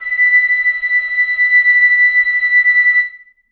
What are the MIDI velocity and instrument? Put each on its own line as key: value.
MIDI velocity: 50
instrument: acoustic reed instrument